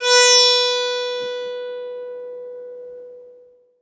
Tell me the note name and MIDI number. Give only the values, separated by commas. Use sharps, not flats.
B4, 71